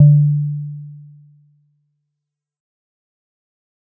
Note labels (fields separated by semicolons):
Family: mallet percussion; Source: acoustic; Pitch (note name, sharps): D3; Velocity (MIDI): 50; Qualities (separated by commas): dark, fast decay